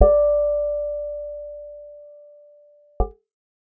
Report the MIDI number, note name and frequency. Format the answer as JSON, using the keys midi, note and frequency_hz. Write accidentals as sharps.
{"midi": 74, "note": "D5", "frequency_hz": 587.3}